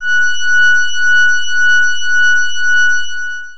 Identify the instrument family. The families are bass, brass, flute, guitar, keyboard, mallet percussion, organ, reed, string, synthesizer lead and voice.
organ